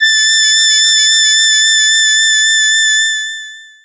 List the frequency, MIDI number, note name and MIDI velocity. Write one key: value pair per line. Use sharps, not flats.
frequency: 1760 Hz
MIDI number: 93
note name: A6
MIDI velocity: 75